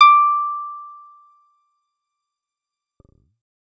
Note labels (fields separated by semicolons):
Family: bass; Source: synthesizer; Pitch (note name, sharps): D6; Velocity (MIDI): 127; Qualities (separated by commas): fast decay